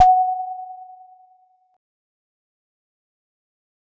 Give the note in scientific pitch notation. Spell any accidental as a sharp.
F#5